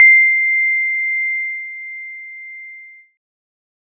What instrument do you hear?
electronic keyboard